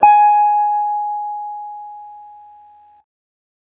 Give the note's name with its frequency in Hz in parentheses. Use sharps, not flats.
G#5 (830.6 Hz)